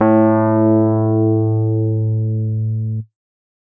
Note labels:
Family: keyboard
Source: electronic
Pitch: A2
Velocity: 50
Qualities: distorted

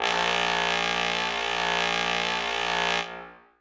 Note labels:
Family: brass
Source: acoustic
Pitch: A#1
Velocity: 127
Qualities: bright, reverb

